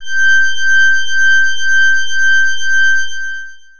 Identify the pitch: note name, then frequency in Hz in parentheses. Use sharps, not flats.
G6 (1568 Hz)